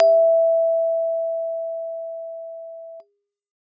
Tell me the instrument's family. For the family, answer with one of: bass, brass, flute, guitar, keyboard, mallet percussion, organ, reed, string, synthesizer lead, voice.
keyboard